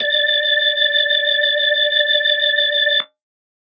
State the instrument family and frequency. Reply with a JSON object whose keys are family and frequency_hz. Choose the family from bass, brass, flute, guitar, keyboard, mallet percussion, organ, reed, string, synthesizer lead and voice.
{"family": "organ", "frequency_hz": 587.3}